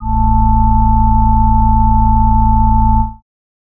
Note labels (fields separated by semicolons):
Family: organ; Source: electronic; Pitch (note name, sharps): A0; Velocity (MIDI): 100